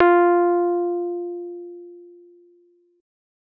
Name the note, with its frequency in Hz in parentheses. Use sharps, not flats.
F4 (349.2 Hz)